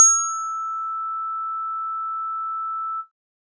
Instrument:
electronic keyboard